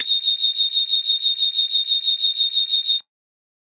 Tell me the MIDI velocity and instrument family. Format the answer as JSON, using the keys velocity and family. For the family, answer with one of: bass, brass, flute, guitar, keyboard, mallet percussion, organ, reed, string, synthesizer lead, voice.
{"velocity": 50, "family": "organ"}